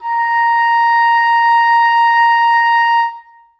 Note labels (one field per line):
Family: reed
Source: acoustic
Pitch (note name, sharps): A#5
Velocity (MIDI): 50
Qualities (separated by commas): reverb